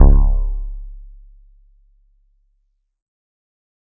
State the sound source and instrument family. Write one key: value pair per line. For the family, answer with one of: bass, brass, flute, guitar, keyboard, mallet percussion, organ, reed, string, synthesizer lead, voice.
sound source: electronic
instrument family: keyboard